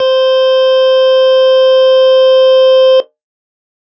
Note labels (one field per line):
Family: organ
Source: electronic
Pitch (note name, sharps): C5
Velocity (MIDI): 127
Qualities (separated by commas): distorted